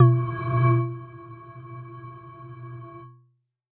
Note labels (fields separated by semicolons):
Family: mallet percussion; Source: electronic; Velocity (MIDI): 127; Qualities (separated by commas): dark, non-linear envelope